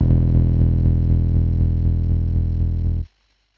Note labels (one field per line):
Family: keyboard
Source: electronic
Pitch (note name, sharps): E1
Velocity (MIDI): 50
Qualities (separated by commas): dark, distorted, tempo-synced